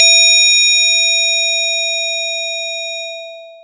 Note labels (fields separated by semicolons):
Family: mallet percussion; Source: acoustic; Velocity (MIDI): 75; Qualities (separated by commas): bright, distorted, long release